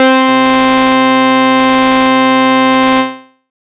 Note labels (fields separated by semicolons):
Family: bass; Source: synthesizer; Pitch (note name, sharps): C4; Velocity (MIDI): 25; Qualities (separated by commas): bright, distorted